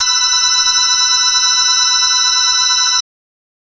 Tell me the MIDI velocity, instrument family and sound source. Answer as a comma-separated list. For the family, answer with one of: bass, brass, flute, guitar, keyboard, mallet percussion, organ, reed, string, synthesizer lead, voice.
127, organ, electronic